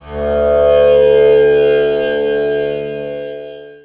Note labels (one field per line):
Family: guitar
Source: acoustic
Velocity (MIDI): 50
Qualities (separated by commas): bright, long release, reverb